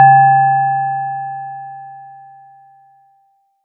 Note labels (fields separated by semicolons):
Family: mallet percussion; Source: acoustic; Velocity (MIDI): 25